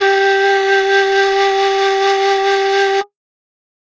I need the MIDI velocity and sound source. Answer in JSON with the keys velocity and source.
{"velocity": 75, "source": "acoustic"}